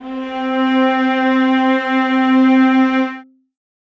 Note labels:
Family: string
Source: acoustic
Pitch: C4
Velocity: 75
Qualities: reverb

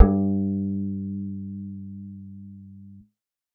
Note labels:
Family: bass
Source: synthesizer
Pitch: G2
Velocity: 127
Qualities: dark, reverb

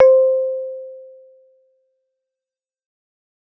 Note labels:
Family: keyboard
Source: electronic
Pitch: C5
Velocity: 50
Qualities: fast decay

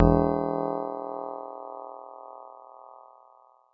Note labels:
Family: keyboard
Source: electronic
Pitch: E1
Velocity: 75

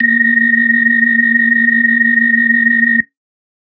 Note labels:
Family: organ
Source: electronic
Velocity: 50

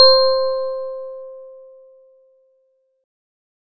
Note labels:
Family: organ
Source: electronic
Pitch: C5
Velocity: 127

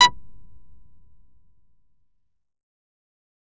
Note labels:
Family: bass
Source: synthesizer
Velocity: 50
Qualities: fast decay

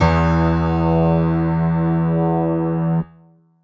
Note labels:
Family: keyboard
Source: electronic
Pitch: E2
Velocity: 127

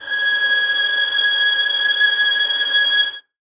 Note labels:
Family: string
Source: acoustic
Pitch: G#6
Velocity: 25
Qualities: reverb

